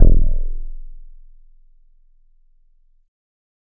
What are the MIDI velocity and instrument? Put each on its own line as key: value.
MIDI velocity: 100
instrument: electronic keyboard